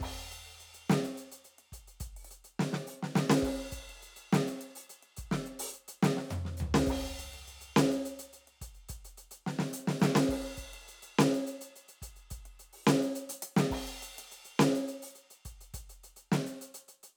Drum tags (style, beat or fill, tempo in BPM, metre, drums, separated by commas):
rock, beat, 140 BPM, 4/4, crash, closed hi-hat, open hi-hat, hi-hat pedal, snare, mid tom, floor tom, kick